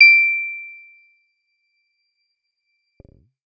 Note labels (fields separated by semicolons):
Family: bass; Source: synthesizer; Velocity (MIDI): 50